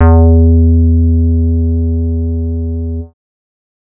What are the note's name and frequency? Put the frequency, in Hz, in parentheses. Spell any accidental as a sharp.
E2 (82.41 Hz)